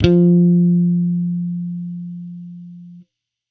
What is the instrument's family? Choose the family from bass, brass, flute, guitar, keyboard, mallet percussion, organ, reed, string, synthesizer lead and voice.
bass